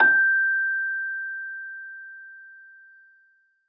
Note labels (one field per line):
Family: mallet percussion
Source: acoustic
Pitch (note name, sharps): G6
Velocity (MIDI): 25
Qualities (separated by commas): reverb